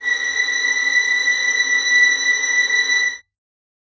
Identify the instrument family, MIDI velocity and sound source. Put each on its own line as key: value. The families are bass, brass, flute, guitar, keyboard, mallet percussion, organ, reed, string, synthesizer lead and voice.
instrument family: string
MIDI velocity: 50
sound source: acoustic